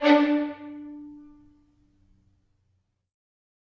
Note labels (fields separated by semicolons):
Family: string; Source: acoustic; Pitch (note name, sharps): D4; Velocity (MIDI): 100; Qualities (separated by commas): reverb